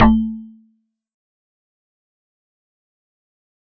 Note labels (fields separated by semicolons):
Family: mallet percussion; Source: electronic; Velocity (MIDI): 75; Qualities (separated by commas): fast decay, percussive